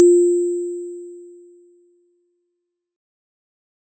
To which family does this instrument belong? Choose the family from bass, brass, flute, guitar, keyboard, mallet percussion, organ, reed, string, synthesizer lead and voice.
mallet percussion